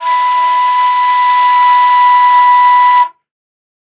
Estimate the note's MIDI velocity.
25